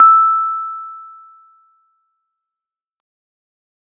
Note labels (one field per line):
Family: keyboard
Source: electronic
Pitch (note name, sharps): E6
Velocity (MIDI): 100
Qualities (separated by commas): fast decay